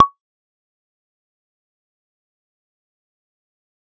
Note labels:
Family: bass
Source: synthesizer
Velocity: 127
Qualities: fast decay, percussive

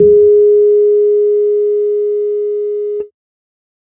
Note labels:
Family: keyboard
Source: electronic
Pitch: G#4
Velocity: 25

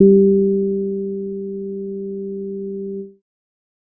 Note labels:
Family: bass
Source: synthesizer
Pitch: G3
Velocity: 75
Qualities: dark

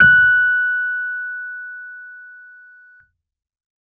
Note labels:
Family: keyboard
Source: electronic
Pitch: F#6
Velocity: 100

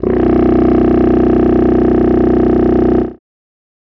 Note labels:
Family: reed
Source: acoustic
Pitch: B0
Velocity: 127

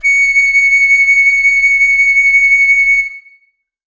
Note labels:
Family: flute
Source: acoustic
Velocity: 75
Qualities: reverb

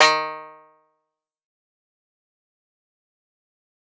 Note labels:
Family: guitar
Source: acoustic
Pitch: D#3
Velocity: 127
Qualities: bright, fast decay, percussive

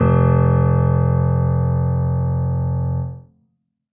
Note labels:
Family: keyboard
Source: acoustic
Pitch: F1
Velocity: 100

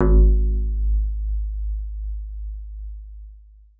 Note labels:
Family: guitar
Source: electronic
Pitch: G#1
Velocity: 100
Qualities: long release, reverb

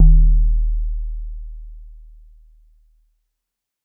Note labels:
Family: mallet percussion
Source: acoustic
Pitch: D#1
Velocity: 75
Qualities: dark

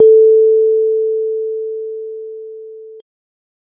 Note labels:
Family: keyboard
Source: electronic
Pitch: A4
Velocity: 25

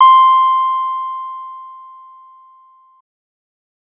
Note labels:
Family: bass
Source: synthesizer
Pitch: C6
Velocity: 100

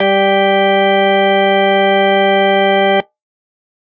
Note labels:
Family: organ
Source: electronic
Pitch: G3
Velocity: 127

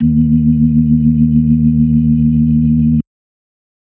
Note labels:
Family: organ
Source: electronic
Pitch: D#2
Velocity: 75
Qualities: dark

